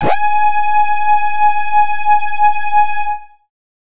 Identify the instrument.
synthesizer bass